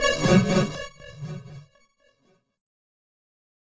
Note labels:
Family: keyboard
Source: electronic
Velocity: 25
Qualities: bright, distorted, fast decay, non-linear envelope

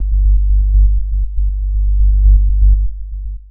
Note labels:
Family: synthesizer lead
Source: synthesizer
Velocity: 127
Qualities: dark, long release, tempo-synced

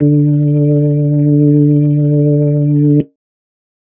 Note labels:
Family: organ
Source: electronic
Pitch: D3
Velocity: 50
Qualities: dark

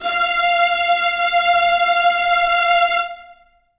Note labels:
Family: string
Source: acoustic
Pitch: F5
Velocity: 100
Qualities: bright, reverb

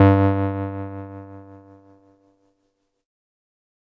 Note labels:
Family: keyboard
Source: electronic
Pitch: G2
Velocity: 127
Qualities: distorted

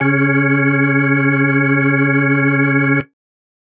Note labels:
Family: organ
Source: electronic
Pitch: C#3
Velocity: 25

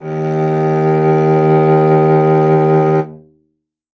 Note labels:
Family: string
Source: acoustic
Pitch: D#2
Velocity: 25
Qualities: reverb

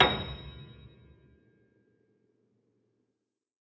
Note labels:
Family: keyboard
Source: acoustic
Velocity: 75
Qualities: percussive, reverb

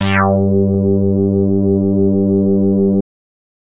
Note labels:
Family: bass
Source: synthesizer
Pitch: G2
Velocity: 75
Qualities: distorted

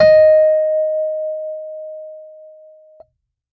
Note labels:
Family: keyboard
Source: electronic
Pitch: D#5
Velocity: 127

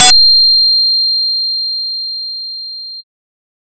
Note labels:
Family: bass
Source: synthesizer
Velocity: 50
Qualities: bright, distorted

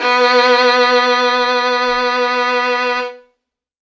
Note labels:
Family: string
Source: acoustic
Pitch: B3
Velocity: 100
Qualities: bright

